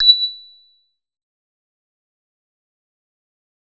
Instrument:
synthesizer bass